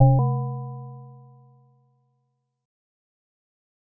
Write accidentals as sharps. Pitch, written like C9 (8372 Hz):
C3 (130.8 Hz)